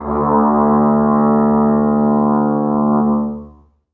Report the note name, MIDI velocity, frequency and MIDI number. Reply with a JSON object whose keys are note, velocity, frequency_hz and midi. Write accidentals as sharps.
{"note": "D2", "velocity": 25, "frequency_hz": 73.42, "midi": 38}